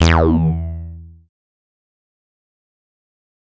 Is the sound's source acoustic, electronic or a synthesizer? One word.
synthesizer